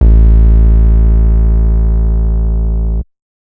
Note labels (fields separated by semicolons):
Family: bass; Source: synthesizer; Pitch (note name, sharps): A1; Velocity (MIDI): 75; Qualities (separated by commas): distorted